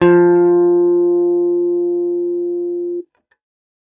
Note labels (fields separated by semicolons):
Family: guitar; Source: electronic; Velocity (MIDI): 127